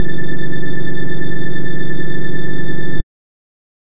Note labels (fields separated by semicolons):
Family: bass; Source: synthesizer; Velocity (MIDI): 127